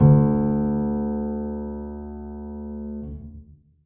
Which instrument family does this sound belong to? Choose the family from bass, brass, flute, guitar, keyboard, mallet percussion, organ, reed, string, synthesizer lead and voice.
keyboard